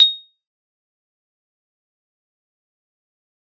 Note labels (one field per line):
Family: mallet percussion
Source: acoustic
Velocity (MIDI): 75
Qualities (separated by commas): bright, fast decay, percussive